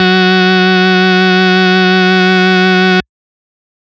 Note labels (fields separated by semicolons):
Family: organ; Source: electronic; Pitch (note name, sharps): F#3; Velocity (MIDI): 100; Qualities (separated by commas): distorted